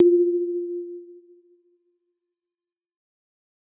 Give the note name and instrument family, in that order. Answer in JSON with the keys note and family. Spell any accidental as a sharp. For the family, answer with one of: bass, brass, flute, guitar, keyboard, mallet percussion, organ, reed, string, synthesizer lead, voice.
{"note": "F4", "family": "mallet percussion"}